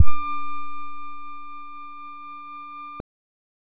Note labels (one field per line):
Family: bass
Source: synthesizer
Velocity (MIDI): 25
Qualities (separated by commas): dark, distorted, non-linear envelope